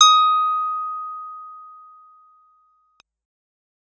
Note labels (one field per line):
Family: keyboard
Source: electronic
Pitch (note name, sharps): D#6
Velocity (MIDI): 127